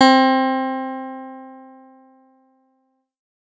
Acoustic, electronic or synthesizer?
electronic